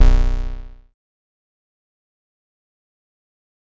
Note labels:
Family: bass; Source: synthesizer; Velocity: 50; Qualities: bright, distorted, fast decay

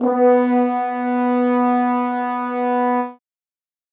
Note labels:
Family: brass; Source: acoustic; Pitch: B3; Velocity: 100; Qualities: reverb

